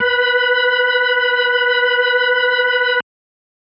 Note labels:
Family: organ; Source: electronic; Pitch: B4; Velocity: 25

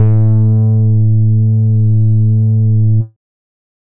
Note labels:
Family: bass; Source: synthesizer; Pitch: A2; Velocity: 25; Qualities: distorted, multiphonic, tempo-synced

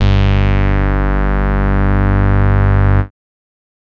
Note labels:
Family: bass; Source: synthesizer; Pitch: G1; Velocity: 100; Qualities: bright, distorted

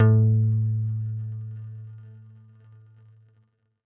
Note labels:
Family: guitar; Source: electronic; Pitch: A2; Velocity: 127

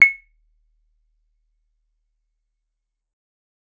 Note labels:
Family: guitar; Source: acoustic; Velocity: 75; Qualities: percussive

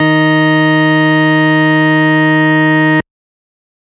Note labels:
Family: organ; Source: electronic; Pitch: D#3; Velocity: 127; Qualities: distorted

